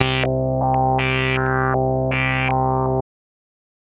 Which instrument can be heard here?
synthesizer bass